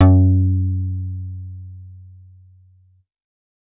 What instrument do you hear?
synthesizer bass